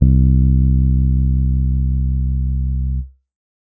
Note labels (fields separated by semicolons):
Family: keyboard; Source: electronic; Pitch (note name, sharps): C2; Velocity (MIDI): 50; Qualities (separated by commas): dark, distorted